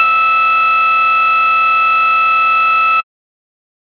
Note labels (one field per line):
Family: bass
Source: synthesizer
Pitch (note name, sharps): E6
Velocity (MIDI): 100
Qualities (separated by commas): bright, distorted